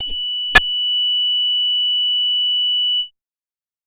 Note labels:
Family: bass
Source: synthesizer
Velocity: 100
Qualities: multiphonic

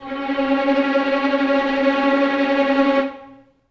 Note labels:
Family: string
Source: acoustic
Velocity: 50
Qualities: non-linear envelope, reverb

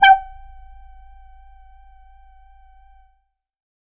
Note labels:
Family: bass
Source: synthesizer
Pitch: G5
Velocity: 25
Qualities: distorted, percussive, tempo-synced

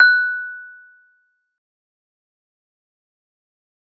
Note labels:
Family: mallet percussion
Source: acoustic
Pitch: F#6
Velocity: 50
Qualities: fast decay, percussive

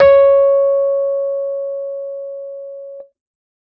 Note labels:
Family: keyboard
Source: electronic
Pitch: C#5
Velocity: 127

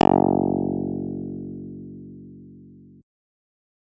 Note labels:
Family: guitar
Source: electronic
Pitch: F#1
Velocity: 100

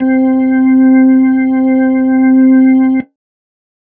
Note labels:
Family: organ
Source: electronic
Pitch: C4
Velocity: 100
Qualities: dark

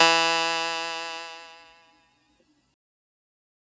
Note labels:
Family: keyboard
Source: synthesizer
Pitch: E3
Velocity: 127

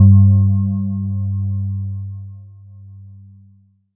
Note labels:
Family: mallet percussion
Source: electronic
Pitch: G2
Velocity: 25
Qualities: long release

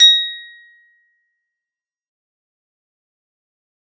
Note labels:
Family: guitar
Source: acoustic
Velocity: 127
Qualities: bright, fast decay, percussive, reverb

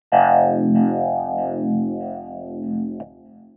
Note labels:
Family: keyboard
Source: electronic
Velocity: 25

